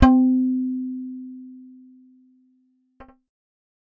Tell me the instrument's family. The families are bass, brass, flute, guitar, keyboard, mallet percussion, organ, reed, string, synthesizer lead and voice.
bass